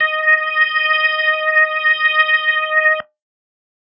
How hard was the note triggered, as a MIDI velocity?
127